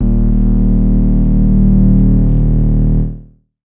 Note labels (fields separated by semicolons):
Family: synthesizer lead; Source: synthesizer; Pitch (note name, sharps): D#1; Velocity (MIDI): 127; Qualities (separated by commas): distorted, multiphonic, non-linear envelope